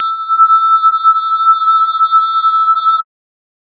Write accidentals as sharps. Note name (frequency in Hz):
E6 (1319 Hz)